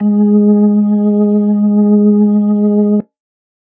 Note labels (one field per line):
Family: organ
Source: electronic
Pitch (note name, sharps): G#3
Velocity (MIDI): 100